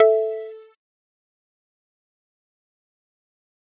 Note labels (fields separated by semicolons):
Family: mallet percussion; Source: acoustic; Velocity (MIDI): 25; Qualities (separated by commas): fast decay, multiphonic, percussive